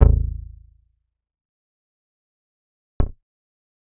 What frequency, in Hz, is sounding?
27.5 Hz